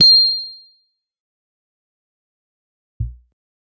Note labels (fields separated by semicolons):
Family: guitar; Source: electronic; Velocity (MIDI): 25; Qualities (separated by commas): bright, distorted, fast decay, percussive